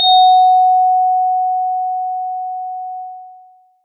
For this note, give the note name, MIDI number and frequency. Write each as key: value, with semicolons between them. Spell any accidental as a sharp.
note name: F#5; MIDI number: 78; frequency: 740 Hz